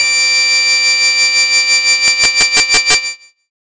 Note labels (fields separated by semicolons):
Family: bass; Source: synthesizer; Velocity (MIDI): 25; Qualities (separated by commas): bright, distorted